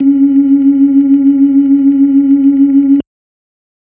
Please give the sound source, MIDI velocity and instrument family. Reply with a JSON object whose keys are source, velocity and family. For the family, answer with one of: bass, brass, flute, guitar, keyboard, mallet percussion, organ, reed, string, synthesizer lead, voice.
{"source": "electronic", "velocity": 100, "family": "organ"}